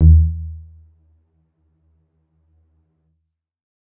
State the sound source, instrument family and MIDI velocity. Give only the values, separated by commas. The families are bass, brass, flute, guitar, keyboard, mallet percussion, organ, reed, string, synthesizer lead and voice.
electronic, keyboard, 75